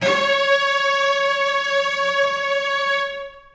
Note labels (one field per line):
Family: string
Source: acoustic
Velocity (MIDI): 127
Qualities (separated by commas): reverb